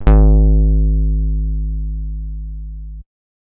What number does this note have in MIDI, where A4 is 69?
32